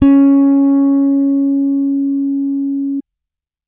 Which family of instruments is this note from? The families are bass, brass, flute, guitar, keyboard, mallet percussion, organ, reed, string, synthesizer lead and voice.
bass